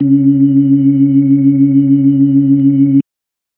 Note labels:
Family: organ; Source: electronic; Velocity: 50; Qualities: dark

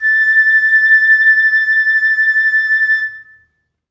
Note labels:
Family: flute; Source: acoustic; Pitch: A6; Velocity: 25; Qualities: reverb

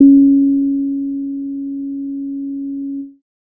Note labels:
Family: bass; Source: synthesizer; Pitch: C#4; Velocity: 50; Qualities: dark

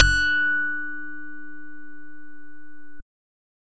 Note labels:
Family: bass; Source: synthesizer; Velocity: 127; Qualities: bright, distorted

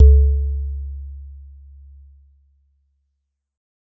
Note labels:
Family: mallet percussion; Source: acoustic; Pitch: C#2; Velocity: 100; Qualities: dark

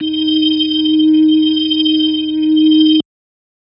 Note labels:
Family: organ; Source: electronic; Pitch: D#4; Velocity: 75

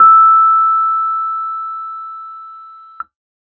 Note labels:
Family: keyboard; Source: electronic; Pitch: E6; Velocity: 25

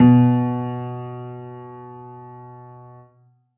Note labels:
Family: keyboard; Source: acoustic; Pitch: B2; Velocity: 100; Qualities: reverb

